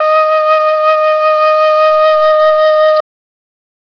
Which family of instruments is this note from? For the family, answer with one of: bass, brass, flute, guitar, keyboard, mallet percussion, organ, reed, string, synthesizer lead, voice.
flute